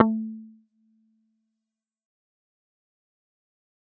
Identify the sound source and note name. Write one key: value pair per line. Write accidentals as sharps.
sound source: synthesizer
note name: A3